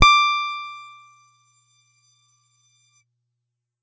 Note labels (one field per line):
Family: guitar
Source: electronic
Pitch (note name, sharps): D6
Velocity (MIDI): 127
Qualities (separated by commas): bright